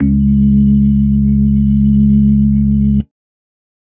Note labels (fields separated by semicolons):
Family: organ; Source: electronic; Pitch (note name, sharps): C#2; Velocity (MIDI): 50; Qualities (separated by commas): dark